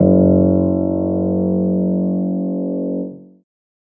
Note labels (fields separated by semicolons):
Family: keyboard; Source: acoustic; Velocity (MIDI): 50; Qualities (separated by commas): reverb